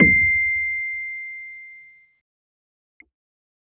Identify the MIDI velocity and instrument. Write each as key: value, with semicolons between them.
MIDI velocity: 25; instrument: electronic keyboard